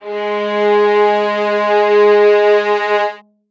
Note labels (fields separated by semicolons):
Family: string; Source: acoustic; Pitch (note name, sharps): G#3; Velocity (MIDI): 75; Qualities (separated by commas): reverb